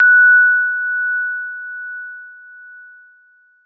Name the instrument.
electronic keyboard